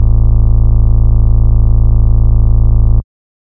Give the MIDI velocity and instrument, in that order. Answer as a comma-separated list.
127, synthesizer bass